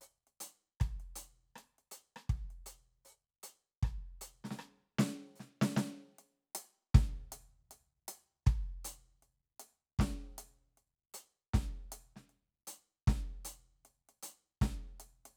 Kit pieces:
closed hi-hat, hi-hat pedal, snare, cross-stick and kick